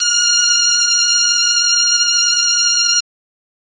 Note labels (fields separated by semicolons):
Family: reed; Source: electronic; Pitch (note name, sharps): F6; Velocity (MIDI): 127; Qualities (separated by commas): reverb